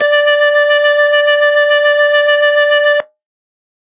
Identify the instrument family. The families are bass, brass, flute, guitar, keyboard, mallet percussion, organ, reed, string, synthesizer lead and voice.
organ